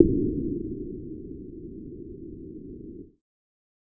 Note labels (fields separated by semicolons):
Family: bass; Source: synthesizer; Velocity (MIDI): 25